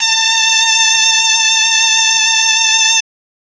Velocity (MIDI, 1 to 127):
127